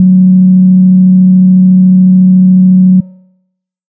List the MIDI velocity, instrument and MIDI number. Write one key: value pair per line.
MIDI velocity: 75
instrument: synthesizer bass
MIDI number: 54